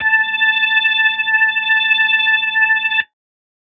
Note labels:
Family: keyboard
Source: electronic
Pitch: A5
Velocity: 100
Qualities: distorted

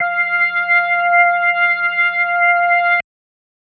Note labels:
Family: organ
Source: electronic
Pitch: F5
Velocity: 75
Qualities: distorted

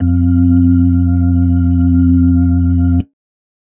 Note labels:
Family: organ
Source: electronic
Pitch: F2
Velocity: 50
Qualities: dark

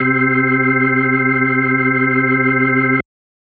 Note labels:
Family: organ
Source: electronic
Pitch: C3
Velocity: 75

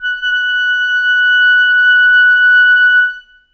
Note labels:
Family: reed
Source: acoustic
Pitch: F#6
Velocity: 50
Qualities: reverb

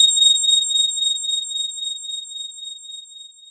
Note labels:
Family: mallet percussion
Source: electronic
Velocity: 25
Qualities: bright, long release

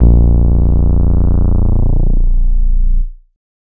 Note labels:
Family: bass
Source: synthesizer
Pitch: A#0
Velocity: 25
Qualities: distorted

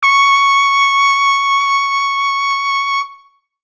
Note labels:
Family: brass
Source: acoustic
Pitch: C#6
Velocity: 50

